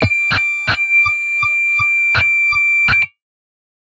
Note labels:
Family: guitar; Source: synthesizer; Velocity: 127

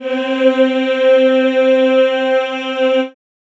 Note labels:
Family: voice; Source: acoustic; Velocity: 75; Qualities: reverb

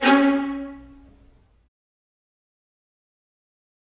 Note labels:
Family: string; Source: acoustic; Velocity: 50; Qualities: fast decay, reverb

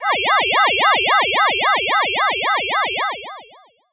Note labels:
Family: voice; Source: synthesizer; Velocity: 25; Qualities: bright, distorted, long release

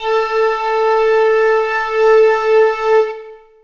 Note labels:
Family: flute; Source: acoustic; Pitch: A4; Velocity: 50; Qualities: long release, reverb

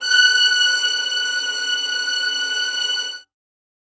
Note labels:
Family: string; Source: acoustic; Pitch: F#6; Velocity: 127; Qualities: reverb

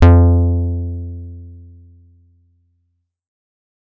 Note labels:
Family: guitar; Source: electronic; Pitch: F2; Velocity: 50

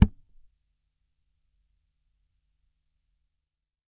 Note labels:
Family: bass; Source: electronic; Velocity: 25; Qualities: percussive

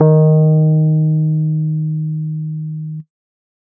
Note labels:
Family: keyboard; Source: electronic; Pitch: D#3; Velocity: 25

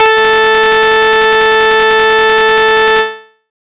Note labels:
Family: bass; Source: synthesizer; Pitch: A4; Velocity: 127; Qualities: bright, distorted

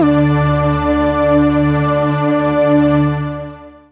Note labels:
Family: synthesizer lead; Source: synthesizer; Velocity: 25; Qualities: long release

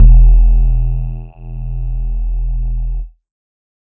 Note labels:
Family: synthesizer lead; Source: synthesizer; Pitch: E1; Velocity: 100; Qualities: distorted

